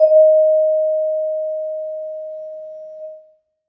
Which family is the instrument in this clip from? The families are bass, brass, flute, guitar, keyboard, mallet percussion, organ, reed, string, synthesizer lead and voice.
mallet percussion